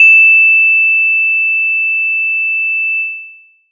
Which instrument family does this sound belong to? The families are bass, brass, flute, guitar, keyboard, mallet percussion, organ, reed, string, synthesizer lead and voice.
mallet percussion